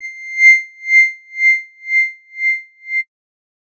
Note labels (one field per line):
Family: bass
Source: synthesizer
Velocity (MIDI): 50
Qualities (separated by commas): distorted